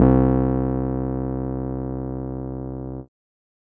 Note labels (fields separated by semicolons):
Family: keyboard; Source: electronic; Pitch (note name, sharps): C2; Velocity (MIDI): 100